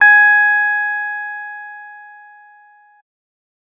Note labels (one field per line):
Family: keyboard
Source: electronic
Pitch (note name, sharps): G#5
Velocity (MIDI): 75